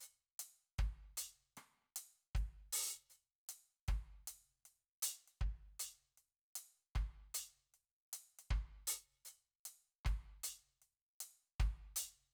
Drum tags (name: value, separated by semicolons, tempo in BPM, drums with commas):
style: reggae; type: beat; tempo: 78 BPM; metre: 4/4; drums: closed hi-hat, open hi-hat, hi-hat pedal, cross-stick, kick